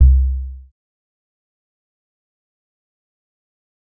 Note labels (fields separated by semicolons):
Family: bass; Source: synthesizer; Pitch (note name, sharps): C2; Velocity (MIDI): 75; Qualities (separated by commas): dark, fast decay, percussive